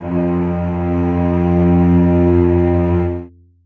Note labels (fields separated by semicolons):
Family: string; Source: acoustic; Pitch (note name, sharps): F2; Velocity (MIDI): 25; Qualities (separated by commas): reverb